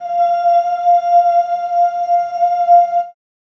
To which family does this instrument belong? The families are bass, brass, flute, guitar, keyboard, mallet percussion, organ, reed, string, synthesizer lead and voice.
voice